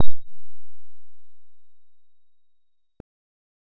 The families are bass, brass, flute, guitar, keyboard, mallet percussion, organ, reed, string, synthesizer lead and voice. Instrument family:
bass